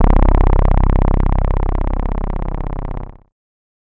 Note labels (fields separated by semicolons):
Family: bass; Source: synthesizer; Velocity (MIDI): 50; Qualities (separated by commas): bright, distorted